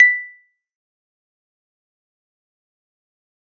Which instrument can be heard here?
electronic keyboard